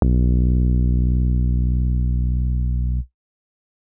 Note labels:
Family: keyboard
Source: electronic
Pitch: B1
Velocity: 75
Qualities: distorted

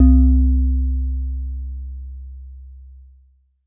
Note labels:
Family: mallet percussion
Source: acoustic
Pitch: C2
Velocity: 25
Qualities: dark

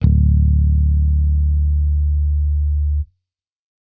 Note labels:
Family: bass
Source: electronic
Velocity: 75

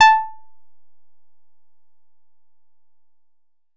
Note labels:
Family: guitar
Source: synthesizer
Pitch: A5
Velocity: 75

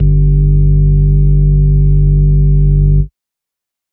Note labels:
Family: organ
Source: electronic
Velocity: 127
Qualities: dark

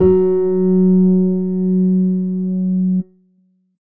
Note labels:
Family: keyboard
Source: electronic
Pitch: F#3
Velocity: 25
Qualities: dark

